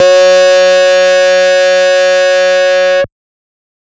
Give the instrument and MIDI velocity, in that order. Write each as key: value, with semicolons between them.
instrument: synthesizer bass; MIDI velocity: 127